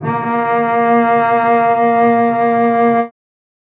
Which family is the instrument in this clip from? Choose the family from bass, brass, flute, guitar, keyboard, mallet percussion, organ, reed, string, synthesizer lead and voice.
string